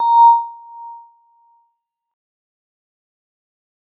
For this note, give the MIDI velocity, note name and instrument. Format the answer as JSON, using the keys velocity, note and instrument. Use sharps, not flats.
{"velocity": 50, "note": "A#5", "instrument": "acoustic mallet percussion instrument"}